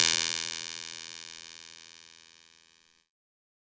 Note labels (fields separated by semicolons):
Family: keyboard; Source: electronic; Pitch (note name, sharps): E2; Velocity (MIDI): 50; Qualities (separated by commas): bright, distorted